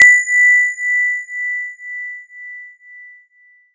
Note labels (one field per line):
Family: mallet percussion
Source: electronic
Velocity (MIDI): 75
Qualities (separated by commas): bright, multiphonic